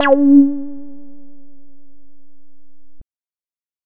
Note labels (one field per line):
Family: bass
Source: synthesizer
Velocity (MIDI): 50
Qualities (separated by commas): distorted